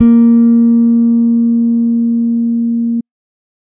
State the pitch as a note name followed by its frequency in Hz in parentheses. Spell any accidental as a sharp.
A#3 (233.1 Hz)